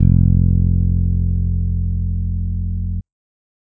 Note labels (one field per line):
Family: bass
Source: electronic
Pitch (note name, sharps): F1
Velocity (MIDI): 50